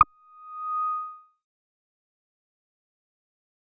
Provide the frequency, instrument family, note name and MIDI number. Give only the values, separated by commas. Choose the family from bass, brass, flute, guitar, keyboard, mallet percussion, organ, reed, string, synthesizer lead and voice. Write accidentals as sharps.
1245 Hz, bass, D#6, 87